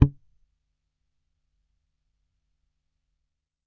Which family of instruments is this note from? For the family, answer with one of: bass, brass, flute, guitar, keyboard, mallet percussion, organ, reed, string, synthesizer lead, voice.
bass